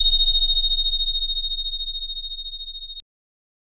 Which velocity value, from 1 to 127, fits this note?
127